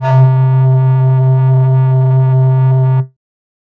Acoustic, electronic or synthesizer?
synthesizer